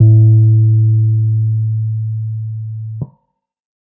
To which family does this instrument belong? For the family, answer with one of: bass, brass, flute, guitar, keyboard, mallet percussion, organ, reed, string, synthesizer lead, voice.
keyboard